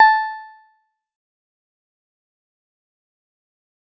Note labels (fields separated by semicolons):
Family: guitar; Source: synthesizer; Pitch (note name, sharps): A5; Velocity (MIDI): 50; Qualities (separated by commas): fast decay, percussive